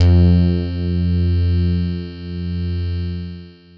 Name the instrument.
synthesizer guitar